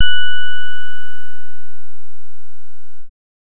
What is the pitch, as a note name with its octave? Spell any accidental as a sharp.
F#6